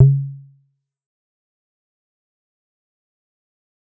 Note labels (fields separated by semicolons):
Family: bass; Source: synthesizer; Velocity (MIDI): 25; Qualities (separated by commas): fast decay, percussive